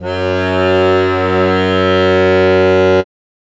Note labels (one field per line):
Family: keyboard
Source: acoustic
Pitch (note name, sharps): F#2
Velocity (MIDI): 127